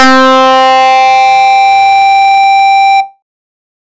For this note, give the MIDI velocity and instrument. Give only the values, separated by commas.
100, synthesizer bass